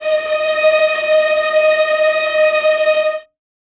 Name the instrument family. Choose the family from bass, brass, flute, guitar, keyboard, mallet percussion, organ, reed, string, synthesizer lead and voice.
string